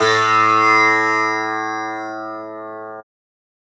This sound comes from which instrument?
acoustic guitar